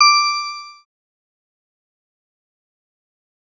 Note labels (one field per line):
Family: synthesizer lead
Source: synthesizer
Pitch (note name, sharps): D6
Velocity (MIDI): 75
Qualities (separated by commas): distorted, fast decay